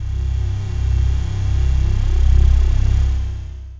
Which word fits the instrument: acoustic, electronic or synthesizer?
synthesizer